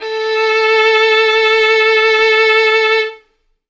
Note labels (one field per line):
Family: string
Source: acoustic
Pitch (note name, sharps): A4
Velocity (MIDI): 50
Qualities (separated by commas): bright, reverb